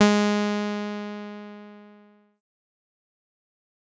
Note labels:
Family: bass; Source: synthesizer; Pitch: G#3; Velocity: 127; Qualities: bright, distorted, fast decay

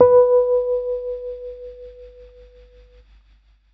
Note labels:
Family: keyboard; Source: electronic; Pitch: B4; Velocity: 50

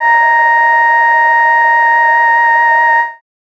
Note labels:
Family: voice; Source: synthesizer; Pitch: A#5; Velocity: 75

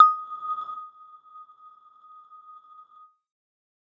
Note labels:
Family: mallet percussion; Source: electronic; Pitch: D#6; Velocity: 75; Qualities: non-linear envelope

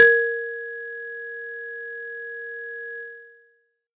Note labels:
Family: mallet percussion; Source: acoustic; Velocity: 25; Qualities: distorted

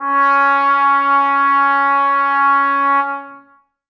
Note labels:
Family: brass; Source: acoustic; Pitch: C#4; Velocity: 100; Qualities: bright, reverb

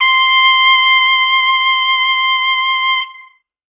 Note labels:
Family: brass; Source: acoustic; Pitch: C6; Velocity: 127; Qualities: bright, distorted

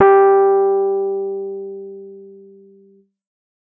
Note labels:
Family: keyboard; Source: electronic; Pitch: G4; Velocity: 127

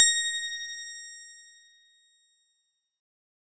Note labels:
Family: synthesizer lead; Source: synthesizer; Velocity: 75; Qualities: bright, distorted

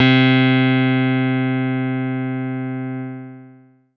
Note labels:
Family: keyboard; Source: electronic; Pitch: C3; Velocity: 100; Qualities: distorted, long release

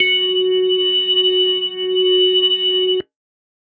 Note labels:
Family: organ; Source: electronic; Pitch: F#4; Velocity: 127

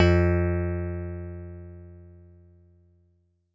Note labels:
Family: guitar; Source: synthesizer; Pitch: F2; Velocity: 100; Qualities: dark

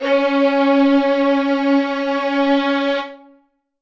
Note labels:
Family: string; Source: acoustic; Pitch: C#4; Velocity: 100; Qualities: reverb

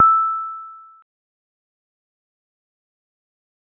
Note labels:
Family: mallet percussion; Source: acoustic; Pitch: E6; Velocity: 25; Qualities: fast decay

